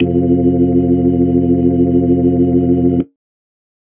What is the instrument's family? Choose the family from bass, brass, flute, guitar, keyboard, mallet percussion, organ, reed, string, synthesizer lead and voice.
organ